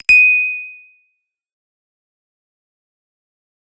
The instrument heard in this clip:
synthesizer bass